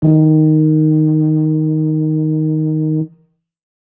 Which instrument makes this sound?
acoustic brass instrument